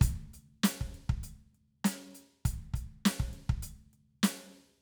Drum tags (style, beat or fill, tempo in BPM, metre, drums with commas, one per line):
Latin funk
beat
100 BPM
4/4
closed hi-hat, snare, kick